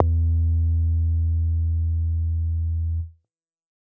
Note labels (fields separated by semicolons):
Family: bass; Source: synthesizer; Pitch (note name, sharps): E2; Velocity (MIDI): 75; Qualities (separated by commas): distorted